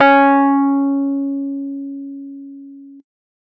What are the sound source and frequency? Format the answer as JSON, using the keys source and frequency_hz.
{"source": "electronic", "frequency_hz": 277.2}